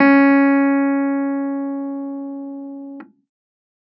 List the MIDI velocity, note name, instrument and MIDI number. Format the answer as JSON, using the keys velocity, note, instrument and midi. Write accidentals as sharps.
{"velocity": 25, "note": "C#4", "instrument": "electronic keyboard", "midi": 61}